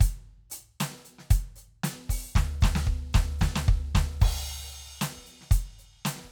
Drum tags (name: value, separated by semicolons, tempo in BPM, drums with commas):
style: funk; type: beat; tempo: 115 BPM; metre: 4/4; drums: crash, closed hi-hat, open hi-hat, hi-hat pedal, snare, floor tom, kick